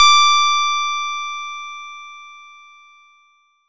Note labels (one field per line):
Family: bass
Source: synthesizer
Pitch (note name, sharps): D6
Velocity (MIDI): 50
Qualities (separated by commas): bright, distorted